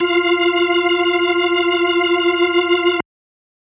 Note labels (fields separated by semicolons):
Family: organ; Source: electronic; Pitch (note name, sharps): F4; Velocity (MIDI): 50